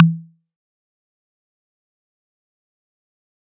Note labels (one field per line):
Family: mallet percussion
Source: acoustic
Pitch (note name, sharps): E3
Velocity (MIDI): 100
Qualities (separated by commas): fast decay, percussive